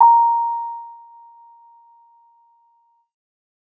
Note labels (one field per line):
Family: keyboard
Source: electronic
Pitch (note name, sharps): A#5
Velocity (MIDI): 25